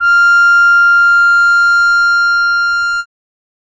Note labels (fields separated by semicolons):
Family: reed; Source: acoustic; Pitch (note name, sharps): F6; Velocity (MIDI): 50